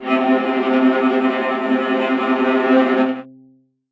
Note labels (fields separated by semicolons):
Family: string; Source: acoustic; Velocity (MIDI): 75; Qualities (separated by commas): non-linear envelope, reverb